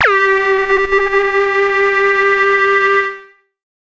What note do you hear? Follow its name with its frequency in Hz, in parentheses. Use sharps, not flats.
G4 (392 Hz)